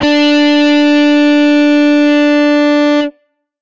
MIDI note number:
62